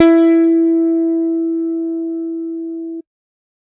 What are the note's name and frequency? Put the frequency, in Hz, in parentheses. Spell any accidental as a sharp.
E4 (329.6 Hz)